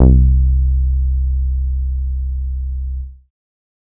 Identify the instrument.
synthesizer bass